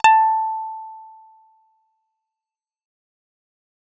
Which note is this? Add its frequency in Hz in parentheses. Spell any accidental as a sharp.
A5 (880 Hz)